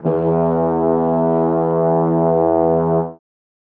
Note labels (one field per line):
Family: brass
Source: acoustic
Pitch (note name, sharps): E2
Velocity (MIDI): 75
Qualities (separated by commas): reverb